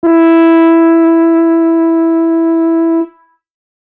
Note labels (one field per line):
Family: brass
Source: acoustic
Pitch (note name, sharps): E4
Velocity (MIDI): 127